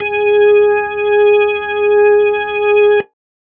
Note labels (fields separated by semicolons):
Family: organ; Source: electronic; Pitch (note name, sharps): G#4; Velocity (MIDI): 75